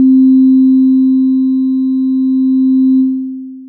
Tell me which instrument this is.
synthesizer lead